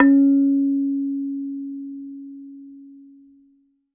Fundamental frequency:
277.2 Hz